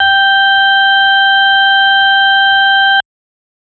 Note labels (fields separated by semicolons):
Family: organ; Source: electronic; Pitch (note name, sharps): G5; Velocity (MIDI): 100